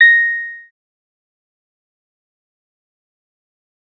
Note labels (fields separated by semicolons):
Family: bass; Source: synthesizer; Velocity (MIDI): 127; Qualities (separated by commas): fast decay, percussive